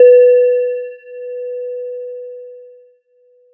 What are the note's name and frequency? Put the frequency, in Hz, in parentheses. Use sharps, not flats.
B4 (493.9 Hz)